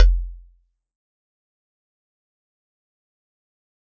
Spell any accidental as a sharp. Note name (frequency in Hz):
F1 (43.65 Hz)